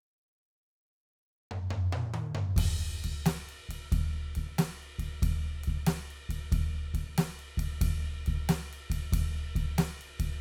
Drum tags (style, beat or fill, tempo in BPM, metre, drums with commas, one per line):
rock
beat
92 BPM
4/4
crash, ride, snare, high tom, mid tom, floor tom, kick